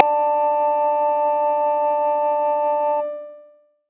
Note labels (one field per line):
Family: bass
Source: synthesizer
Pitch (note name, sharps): D4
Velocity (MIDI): 100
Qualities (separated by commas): multiphonic